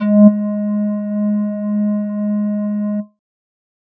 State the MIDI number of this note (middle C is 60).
56